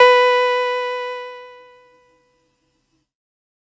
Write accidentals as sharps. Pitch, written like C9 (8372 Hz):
B4 (493.9 Hz)